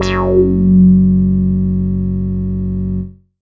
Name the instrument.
synthesizer bass